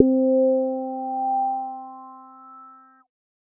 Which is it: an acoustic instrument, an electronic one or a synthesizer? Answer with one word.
synthesizer